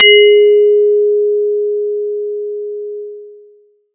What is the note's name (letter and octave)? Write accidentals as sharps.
G#4